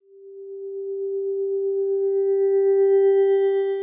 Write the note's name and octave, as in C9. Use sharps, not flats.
G4